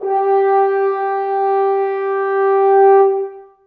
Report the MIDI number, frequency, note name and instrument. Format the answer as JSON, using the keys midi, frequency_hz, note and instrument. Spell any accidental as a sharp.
{"midi": 67, "frequency_hz": 392, "note": "G4", "instrument": "acoustic brass instrument"}